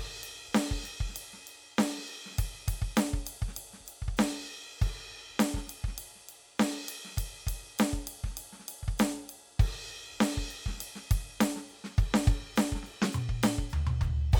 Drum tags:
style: Latin funk; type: beat; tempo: 100 BPM; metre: 4/4; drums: crash, ride, ride bell, hi-hat pedal, snare, mid tom, floor tom, kick

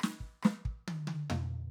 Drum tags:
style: half-time rock; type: fill; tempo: 140 BPM; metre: 4/4; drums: snare, cross-stick, high tom, floor tom, kick

